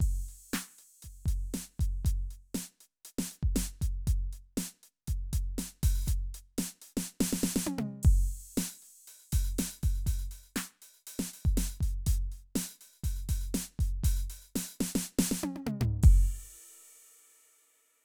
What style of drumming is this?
rock